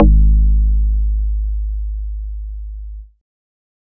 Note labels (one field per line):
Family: bass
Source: synthesizer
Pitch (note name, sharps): G#1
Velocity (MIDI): 127